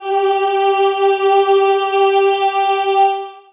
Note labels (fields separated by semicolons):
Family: voice; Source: acoustic; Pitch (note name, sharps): G4; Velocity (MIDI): 127; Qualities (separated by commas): reverb